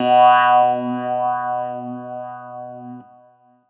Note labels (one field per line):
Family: keyboard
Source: electronic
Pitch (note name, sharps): B2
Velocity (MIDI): 75